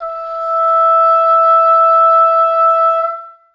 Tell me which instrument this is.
acoustic reed instrument